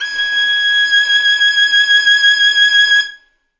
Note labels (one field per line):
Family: string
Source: acoustic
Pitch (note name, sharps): G#6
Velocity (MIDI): 50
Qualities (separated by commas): bright, reverb